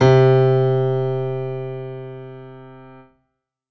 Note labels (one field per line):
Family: keyboard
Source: acoustic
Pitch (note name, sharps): C3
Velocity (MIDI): 127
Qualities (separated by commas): reverb